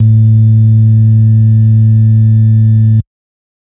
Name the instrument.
electronic organ